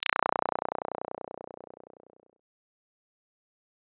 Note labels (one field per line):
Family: bass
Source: synthesizer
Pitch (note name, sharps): B0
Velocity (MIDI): 127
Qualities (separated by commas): bright, distorted, fast decay